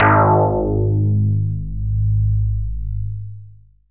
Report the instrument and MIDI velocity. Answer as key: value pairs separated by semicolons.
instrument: synthesizer lead; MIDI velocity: 75